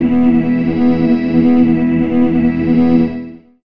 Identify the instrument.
electronic organ